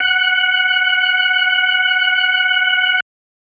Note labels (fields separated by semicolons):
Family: organ; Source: electronic; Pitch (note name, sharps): F#5; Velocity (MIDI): 75